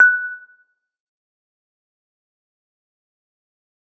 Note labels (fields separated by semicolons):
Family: mallet percussion; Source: acoustic; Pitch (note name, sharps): F#6; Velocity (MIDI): 50; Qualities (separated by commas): fast decay, percussive, reverb